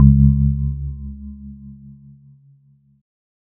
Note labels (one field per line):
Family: keyboard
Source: electronic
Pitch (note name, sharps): C#2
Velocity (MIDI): 127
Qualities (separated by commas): dark